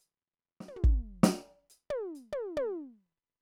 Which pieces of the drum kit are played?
closed hi-hat, hi-hat pedal, snare, high tom, floor tom and kick